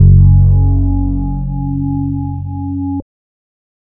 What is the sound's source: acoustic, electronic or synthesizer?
synthesizer